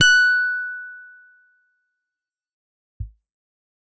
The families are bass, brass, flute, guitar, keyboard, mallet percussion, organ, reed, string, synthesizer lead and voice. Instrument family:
guitar